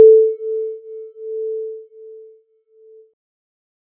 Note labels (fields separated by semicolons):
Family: keyboard; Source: synthesizer; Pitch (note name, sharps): A4; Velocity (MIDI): 75